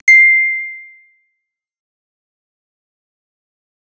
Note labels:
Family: bass; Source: synthesizer; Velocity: 127; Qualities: distorted, fast decay

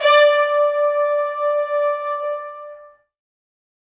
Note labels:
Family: brass; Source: acoustic; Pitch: D5; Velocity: 25; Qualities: bright, reverb

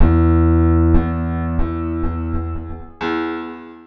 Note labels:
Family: guitar; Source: acoustic; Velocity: 75; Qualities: reverb

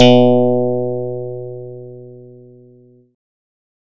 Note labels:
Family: bass; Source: synthesizer; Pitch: B2; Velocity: 100

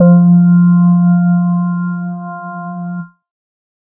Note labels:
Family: organ; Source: electronic; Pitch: F3; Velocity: 127

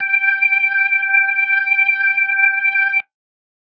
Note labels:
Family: organ; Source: electronic; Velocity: 127

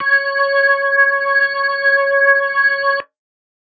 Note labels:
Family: organ; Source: electronic; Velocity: 50

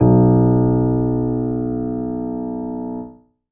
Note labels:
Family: keyboard; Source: acoustic; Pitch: B1; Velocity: 25; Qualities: reverb

